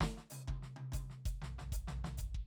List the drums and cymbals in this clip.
hi-hat pedal, snare, high tom, floor tom and kick